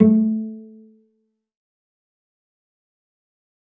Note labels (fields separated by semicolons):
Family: string; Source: acoustic; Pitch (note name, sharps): A3; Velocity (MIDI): 100; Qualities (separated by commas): dark, fast decay, reverb